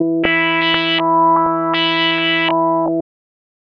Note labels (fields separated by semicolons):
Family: bass; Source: synthesizer; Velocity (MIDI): 127; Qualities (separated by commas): tempo-synced